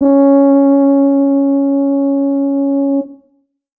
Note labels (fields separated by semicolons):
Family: brass; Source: acoustic; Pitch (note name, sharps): C#4; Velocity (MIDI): 50; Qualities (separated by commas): dark